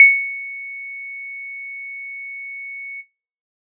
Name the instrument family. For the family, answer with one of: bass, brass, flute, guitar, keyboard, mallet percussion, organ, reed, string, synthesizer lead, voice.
bass